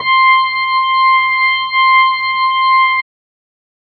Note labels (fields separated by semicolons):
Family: organ; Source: electronic; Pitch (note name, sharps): C6; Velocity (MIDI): 25